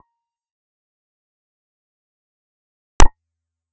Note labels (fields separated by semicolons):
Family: bass; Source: synthesizer; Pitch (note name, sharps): A#5; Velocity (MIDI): 25; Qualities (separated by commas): percussive, reverb